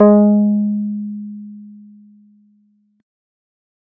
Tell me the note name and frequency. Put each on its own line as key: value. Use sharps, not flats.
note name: G#3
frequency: 207.7 Hz